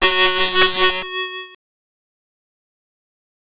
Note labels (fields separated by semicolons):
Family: bass; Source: synthesizer; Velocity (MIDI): 50; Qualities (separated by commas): bright, distorted, fast decay, multiphonic